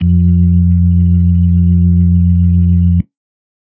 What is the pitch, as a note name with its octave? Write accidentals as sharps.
F2